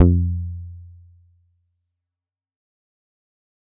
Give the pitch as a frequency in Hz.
87.31 Hz